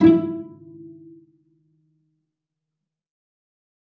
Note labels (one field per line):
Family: string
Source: acoustic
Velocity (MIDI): 75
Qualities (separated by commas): fast decay, percussive, reverb